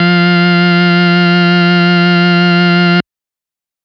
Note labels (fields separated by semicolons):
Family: organ; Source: electronic; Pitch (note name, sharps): F3; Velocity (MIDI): 50; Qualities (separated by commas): bright, distorted